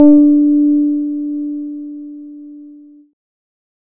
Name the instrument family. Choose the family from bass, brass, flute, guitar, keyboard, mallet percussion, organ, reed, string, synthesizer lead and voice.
keyboard